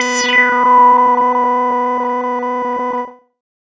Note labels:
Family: bass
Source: synthesizer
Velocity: 75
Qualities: distorted, non-linear envelope

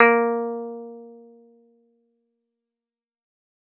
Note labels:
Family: guitar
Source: acoustic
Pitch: A#3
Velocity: 127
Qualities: fast decay, reverb

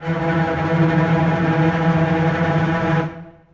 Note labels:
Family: string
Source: acoustic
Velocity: 100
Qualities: non-linear envelope, reverb

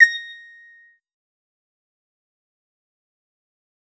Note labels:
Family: bass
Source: synthesizer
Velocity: 75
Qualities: fast decay, percussive

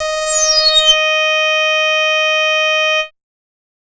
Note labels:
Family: bass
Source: synthesizer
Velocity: 127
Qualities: bright, distorted, multiphonic

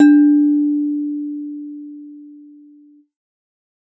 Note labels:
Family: mallet percussion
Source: acoustic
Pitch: D4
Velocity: 100

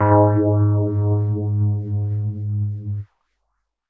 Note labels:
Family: keyboard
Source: electronic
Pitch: G#2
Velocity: 75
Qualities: distorted, non-linear envelope

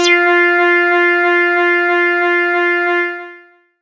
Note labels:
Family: bass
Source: synthesizer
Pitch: F4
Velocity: 127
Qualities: distorted, long release

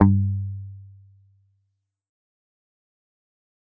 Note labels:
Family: guitar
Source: electronic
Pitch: G2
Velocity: 50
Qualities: fast decay

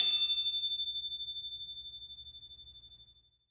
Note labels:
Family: mallet percussion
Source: acoustic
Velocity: 127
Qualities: bright, reverb

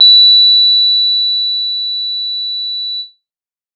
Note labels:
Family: guitar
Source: electronic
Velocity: 50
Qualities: bright

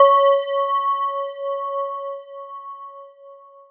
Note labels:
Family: mallet percussion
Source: electronic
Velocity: 25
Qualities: long release

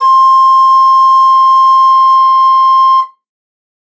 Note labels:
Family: flute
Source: acoustic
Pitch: C6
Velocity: 127

